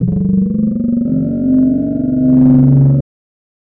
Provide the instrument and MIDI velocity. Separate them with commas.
synthesizer voice, 100